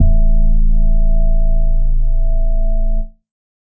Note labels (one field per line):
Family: organ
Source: electronic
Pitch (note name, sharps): A0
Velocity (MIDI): 127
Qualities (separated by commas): dark